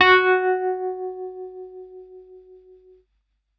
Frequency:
370 Hz